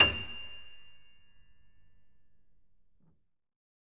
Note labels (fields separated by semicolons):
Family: keyboard; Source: acoustic; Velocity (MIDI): 75; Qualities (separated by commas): reverb